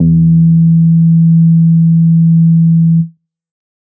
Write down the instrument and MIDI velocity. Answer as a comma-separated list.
synthesizer bass, 50